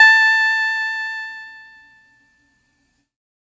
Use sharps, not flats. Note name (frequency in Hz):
A5 (880 Hz)